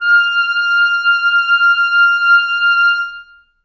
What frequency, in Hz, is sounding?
1397 Hz